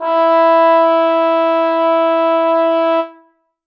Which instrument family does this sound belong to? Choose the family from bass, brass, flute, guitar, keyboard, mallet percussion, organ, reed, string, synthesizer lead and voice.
brass